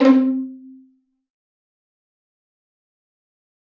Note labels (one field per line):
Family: string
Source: acoustic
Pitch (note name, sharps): C4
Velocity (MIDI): 50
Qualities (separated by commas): bright, fast decay, reverb